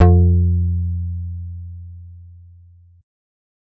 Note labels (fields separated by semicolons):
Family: bass; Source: synthesizer; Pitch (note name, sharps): F2; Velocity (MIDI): 25